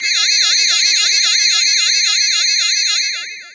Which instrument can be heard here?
synthesizer voice